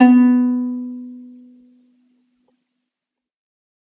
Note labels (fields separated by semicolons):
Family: string; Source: acoustic; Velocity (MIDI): 50; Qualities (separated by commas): reverb